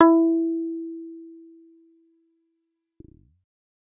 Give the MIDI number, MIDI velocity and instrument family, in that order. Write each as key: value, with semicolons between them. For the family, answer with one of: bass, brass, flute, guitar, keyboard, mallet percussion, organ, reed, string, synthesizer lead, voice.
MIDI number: 64; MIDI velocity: 75; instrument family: bass